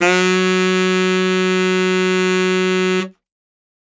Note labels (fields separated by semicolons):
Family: reed; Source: acoustic; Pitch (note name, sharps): F#3; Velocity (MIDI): 127